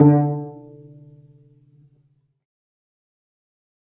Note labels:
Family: string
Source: acoustic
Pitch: D3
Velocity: 50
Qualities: dark, fast decay, percussive, reverb

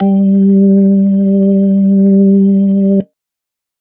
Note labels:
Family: organ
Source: electronic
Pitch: G3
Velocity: 127

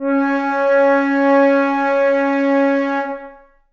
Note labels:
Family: flute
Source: acoustic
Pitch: C#4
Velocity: 100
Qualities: dark, reverb

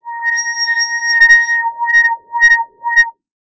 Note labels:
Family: bass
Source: synthesizer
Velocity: 50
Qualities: distorted, non-linear envelope

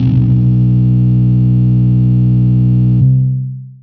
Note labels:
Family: guitar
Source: electronic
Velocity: 75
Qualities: bright, distorted, long release

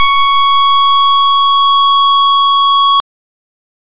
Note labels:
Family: organ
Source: electronic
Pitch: C#6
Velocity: 127

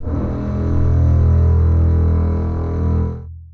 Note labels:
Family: string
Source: acoustic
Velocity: 50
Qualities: long release, reverb

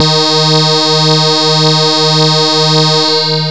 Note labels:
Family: bass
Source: synthesizer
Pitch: D#3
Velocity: 127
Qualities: bright, distorted, long release

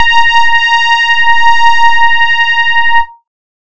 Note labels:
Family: bass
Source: synthesizer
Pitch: A#5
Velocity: 100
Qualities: bright, distorted

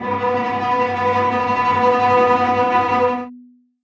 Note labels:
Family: string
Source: acoustic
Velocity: 25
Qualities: bright, long release, non-linear envelope, reverb

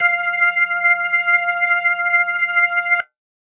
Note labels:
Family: organ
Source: electronic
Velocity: 100

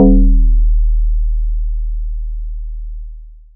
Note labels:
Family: mallet percussion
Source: electronic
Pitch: D#1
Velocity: 100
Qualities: long release, multiphonic

